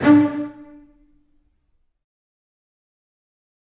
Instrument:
acoustic string instrument